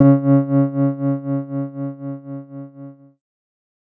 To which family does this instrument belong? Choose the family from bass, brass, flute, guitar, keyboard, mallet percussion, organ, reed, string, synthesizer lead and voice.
keyboard